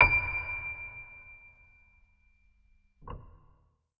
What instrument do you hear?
electronic organ